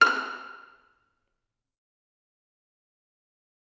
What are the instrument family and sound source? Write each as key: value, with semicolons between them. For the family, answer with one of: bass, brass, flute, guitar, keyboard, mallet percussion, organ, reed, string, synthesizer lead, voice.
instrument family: string; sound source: acoustic